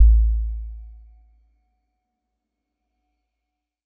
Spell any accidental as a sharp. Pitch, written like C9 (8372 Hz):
A1 (55 Hz)